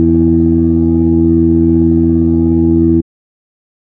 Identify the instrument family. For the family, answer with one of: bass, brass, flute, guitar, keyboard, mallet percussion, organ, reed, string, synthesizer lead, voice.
organ